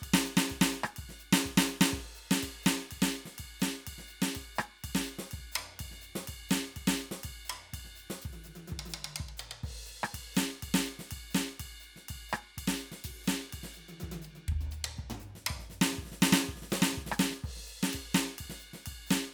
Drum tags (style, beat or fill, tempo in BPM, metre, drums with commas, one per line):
calypso
beat
124 BPM
4/4
crash, ride, ride bell, hi-hat pedal, percussion, snare, cross-stick, high tom, mid tom, floor tom, kick